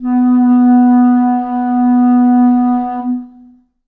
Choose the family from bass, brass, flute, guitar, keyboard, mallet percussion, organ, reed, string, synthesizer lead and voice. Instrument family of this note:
reed